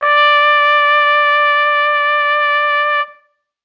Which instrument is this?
acoustic brass instrument